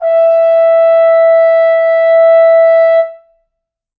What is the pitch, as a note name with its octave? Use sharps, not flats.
E5